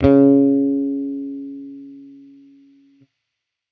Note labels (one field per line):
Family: bass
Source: electronic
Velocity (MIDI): 25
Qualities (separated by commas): distorted